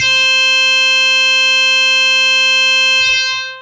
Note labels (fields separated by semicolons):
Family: guitar; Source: electronic; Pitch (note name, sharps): C5; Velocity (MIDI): 100; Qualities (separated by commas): bright, distorted, long release